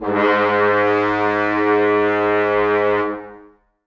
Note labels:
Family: brass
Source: acoustic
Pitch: G#2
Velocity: 127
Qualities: long release, reverb

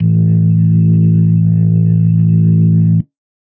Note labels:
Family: organ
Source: electronic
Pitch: A1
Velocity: 75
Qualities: distorted

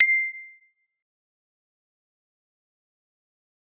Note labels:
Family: mallet percussion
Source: acoustic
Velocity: 100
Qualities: fast decay, percussive

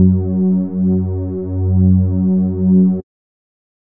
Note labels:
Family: bass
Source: synthesizer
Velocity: 75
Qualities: dark

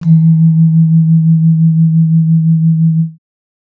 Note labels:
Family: mallet percussion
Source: acoustic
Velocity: 25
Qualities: multiphonic

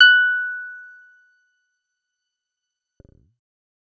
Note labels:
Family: bass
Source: synthesizer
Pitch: F#6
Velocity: 100

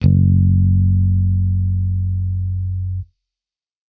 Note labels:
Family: bass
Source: electronic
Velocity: 75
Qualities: distorted

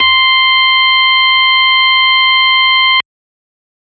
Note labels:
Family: organ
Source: electronic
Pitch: C6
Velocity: 75

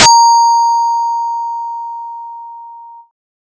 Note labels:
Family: bass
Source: synthesizer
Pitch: A#5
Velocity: 75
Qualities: bright

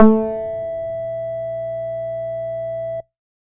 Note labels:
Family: bass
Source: synthesizer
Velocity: 50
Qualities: distorted

